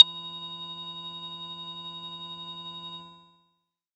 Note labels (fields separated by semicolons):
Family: bass; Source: synthesizer; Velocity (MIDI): 50; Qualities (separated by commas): multiphonic